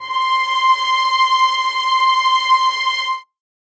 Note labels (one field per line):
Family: string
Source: acoustic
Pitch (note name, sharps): C6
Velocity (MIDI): 25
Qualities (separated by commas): reverb